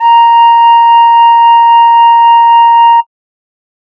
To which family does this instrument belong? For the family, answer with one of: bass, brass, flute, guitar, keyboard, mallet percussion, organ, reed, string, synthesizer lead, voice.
flute